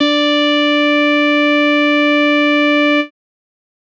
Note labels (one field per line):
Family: bass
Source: synthesizer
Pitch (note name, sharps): D4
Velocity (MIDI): 50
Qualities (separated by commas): bright, distorted